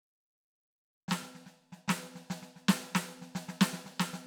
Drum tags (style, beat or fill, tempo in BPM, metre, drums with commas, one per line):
funk
fill
112 BPM
4/4
snare